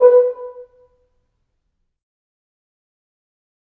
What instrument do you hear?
acoustic brass instrument